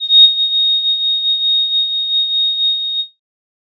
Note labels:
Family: flute; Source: synthesizer; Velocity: 75; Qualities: bright, distorted

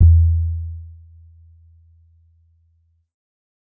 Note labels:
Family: keyboard; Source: electronic; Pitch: E2; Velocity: 100; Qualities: dark

